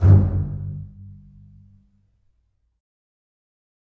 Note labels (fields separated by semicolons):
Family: string; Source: acoustic; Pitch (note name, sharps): G1; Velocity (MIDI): 100; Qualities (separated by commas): reverb